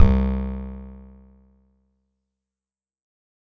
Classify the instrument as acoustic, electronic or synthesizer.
acoustic